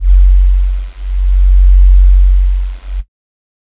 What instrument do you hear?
synthesizer flute